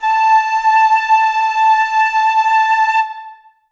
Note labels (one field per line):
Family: reed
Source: acoustic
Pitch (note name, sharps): A5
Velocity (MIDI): 100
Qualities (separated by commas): reverb